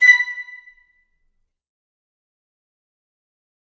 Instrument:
acoustic reed instrument